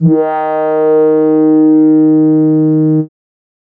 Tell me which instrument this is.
synthesizer keyboard